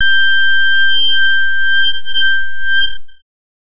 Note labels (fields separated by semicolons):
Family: bass; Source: synthesizer; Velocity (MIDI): 75; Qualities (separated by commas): non-linear envelope